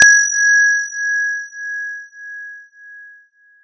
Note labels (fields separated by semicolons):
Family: mallet percussion; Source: electronic; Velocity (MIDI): 127; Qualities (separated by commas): bright, multiphonic